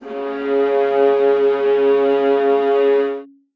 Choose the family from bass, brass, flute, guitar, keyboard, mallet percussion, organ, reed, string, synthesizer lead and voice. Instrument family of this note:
string